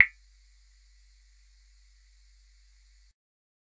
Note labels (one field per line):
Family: bass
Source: synthesizer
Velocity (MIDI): 100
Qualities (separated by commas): percussive